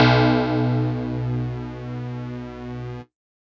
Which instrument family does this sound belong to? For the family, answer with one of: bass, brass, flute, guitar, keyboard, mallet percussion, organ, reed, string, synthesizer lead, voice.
mallet percussion